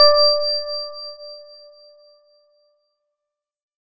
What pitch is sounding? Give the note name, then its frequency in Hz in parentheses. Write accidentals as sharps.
D5 (587.3 Hz)